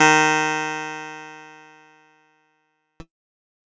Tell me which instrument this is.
electronic keyboard